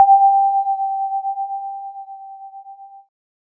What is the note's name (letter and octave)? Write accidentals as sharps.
G5